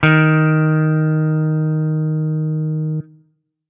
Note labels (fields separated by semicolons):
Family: guitar; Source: electronic; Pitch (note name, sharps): D#3; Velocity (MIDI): 100; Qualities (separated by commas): distorted